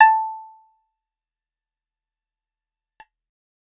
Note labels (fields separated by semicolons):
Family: guitar; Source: acoustic; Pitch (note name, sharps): A5; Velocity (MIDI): 127; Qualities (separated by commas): fast decay, percussive